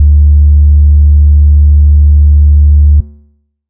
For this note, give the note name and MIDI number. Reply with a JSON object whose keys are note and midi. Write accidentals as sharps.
{"note": "D2", "midi": 38}